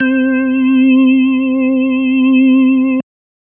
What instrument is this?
electronic organ